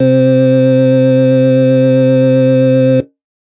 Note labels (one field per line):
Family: organ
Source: electronic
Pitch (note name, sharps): C3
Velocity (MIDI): 50